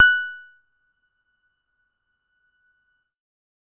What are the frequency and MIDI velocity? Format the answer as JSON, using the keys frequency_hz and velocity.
{"frequency_hz": 1480, "velocity": 75}